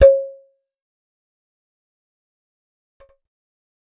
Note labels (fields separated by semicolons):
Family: bass; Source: synthesizer; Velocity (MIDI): 100; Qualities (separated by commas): fast decay, percussive